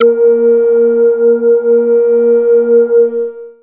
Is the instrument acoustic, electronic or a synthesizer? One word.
synthesizer